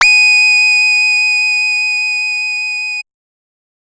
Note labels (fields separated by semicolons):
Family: bass; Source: synthesizer; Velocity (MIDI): 127